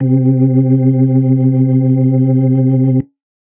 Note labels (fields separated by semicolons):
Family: organ; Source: electronic; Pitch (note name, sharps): C3; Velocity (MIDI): 100